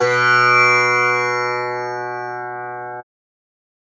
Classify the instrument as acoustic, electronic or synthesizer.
acoustic